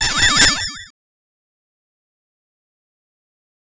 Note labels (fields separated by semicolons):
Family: bass; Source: synthesizer; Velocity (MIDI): 50; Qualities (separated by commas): bright, distorted, fast decay, multiphonic